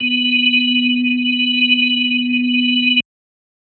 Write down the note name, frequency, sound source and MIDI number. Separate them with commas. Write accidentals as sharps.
B3, 246.9 Hz, electronic, 59